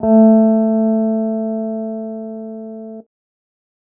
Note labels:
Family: guitar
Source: electronic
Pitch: A3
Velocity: 25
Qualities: non-linear envelope

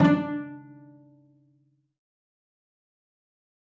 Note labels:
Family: string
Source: acoustic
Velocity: 127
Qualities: dark, fast decay, percussive, reverb

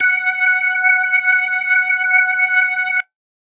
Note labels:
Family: organ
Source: electronic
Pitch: F#5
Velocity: 127

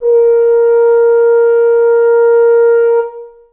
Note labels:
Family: brass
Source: acoustic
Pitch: A#4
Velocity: 50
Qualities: long release, reverb

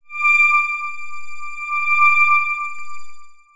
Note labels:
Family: synthesizer lead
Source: synthesizer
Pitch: D6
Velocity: 50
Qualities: long release, non-linear envelope

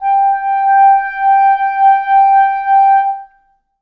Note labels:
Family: reed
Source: acoustic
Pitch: G5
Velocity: 25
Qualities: reverb

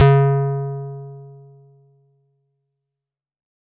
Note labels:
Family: guitar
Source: electronic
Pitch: C#3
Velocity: 50

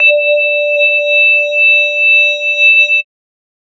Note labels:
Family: mallet percussion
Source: synthesizer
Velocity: 50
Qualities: multiphonic, non-linear envelope

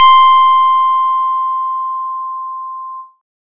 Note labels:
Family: bass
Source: synthesizer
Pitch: C6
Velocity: 127

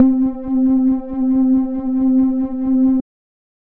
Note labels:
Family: bass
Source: synthesizer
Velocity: 25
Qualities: dark

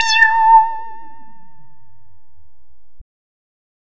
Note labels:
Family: bass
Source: synthesizer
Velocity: 100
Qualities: bright, distorted

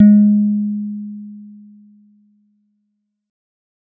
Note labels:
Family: guitar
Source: synthesizer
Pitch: G#3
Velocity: 50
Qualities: dark

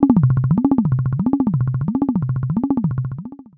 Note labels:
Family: voice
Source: synthesizer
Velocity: 127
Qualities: long release, non-linear envelope, tempo-synced

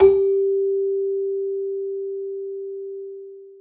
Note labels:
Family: mallet percussion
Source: acoustic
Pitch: G4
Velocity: 75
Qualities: long release, reverb

